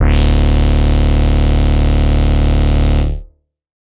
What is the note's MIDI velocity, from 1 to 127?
100